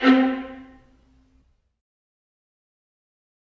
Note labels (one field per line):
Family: string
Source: acoustic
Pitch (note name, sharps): C4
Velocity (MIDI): 75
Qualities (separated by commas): fast decay, percussive, reverb